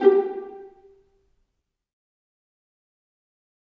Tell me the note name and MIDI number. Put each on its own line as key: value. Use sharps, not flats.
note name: G4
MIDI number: 67